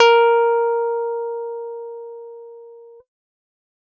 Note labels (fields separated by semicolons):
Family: guitar; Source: electronic; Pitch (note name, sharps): A#4; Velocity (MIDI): 127